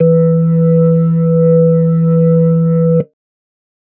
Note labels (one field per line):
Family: keyboard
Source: electronic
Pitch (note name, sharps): E3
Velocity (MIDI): 100